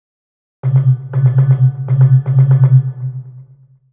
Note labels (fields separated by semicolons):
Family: mallet percussion; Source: synthesizer; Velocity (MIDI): 100; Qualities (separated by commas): dark, long release, multiphonic, percussive, tempo-synced